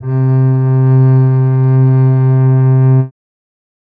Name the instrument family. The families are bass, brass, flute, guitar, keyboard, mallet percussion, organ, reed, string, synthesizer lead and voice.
string